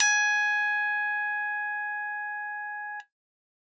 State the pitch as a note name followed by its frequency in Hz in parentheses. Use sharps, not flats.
G#5 (830.6 Hz)